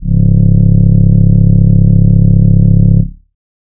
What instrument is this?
synthesizer voice